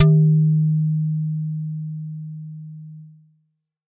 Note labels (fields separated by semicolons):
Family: bass; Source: synthesizer; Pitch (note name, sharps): D#3; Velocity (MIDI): 75; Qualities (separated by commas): distorted